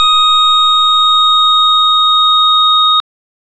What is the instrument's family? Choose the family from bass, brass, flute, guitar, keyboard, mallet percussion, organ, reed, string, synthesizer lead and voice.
organ